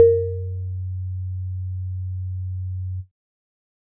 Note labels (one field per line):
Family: keyboard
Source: electronic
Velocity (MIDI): 127